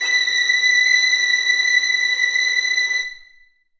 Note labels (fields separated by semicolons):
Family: string; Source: acoustic; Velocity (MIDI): 100; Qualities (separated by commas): bright, reverb